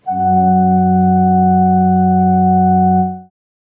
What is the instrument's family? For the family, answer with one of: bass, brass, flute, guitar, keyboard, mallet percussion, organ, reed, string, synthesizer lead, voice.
organ